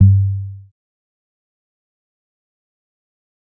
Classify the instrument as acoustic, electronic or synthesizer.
synthesizer